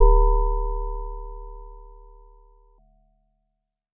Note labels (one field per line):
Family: mallet percussion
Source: synthesizer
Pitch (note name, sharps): D1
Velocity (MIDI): 50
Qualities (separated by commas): multiphonic